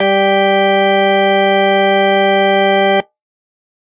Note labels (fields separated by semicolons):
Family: organ; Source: electronic; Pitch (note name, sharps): G3; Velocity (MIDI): 75